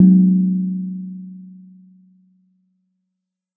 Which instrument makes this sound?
acoustic mallet percussion instrument